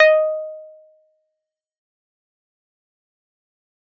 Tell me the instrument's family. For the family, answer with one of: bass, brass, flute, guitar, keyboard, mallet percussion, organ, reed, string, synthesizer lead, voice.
keyboard